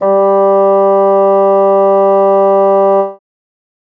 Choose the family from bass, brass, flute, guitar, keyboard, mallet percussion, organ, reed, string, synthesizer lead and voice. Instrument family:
reed